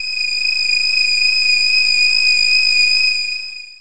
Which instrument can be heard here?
synthesizer voice